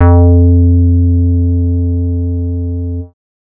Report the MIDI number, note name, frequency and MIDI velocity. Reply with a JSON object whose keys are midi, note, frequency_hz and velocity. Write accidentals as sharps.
{"midi": 41, "note": "F2", "frequency_hz": 87.31, "velocity": 127}